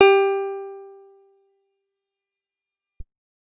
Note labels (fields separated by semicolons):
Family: guitar; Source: acoustic; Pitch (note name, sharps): G4; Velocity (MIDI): 75; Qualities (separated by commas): fast decay